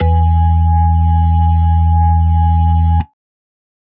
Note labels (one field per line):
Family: organ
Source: electronic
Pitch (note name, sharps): E2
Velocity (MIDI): 50